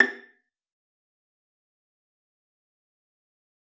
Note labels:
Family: string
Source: acoustic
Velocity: 127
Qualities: fast decay, percussive, reverb

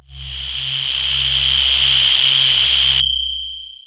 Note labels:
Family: voice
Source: synthesizer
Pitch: C2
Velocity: 100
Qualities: distorted, long release

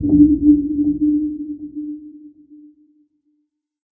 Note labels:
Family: synthesizer lead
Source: synthesizer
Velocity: 25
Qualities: dark, non-linear envelope, reverb

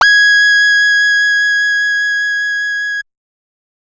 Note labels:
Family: bass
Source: synthesizer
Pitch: G#6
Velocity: 75

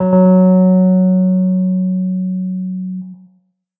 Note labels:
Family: keyboard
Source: electronic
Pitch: F#3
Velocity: 100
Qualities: dark, tempo-synced

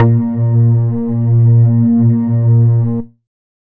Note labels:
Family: bass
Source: synthesizer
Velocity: 25

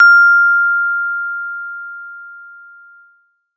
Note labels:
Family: mallet percussion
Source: acoustic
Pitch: F6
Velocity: 127

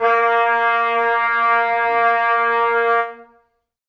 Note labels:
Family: brass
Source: acoustic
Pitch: A#3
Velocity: 25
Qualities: reverb

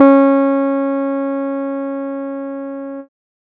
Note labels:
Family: keyboard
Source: electronic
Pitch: C#4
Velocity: 100

